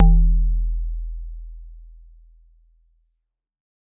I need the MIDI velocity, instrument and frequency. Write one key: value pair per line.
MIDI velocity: 127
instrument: acoustic mallet percussion instrument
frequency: 41.2 Hz